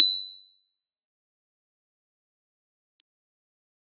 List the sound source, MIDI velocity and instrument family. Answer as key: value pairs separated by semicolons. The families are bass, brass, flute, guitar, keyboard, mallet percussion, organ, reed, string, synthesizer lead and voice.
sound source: electronic; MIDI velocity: 25; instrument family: keyboard